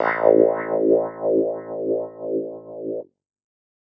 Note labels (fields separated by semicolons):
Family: keyboard; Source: electronic; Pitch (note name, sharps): A1; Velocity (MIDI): 127